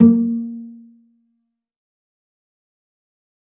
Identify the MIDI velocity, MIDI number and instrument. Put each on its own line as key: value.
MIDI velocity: 75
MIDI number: 58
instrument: acoustic string instrument